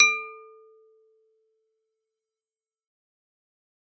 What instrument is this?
acoustic mallet percussion instrument